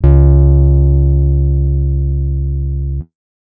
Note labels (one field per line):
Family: guitar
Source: acoustic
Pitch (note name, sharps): C#2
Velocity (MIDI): 25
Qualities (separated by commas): dark